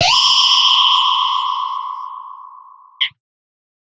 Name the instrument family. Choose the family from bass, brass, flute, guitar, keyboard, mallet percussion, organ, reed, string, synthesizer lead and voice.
guitar